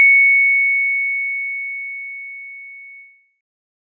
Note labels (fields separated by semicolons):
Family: mallet percussion; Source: acoustic; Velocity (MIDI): 75